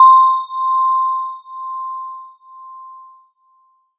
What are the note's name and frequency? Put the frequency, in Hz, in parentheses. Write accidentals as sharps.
C6 (1047 Hz)